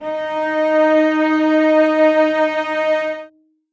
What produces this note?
acoustic string instrument